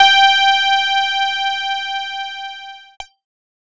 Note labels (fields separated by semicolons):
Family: keyboard; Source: electronic; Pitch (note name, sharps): G5; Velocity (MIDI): 127; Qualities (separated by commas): bright, distorted